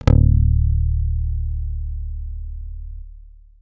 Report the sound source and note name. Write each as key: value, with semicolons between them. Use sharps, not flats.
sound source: electronic; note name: D1